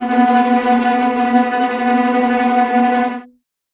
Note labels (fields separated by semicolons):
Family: string; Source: acoustic; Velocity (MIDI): 25; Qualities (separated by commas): bright, non-linear envelope, reverb